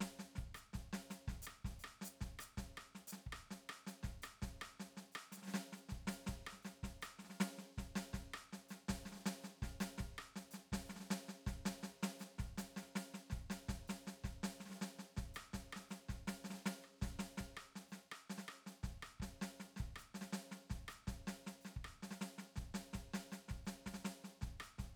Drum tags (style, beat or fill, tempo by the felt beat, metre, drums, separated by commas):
Venezuelan merengue, beat, 324 eighth notes per minute, 5/8, hi-hat pedal, snare, cross-stick, kick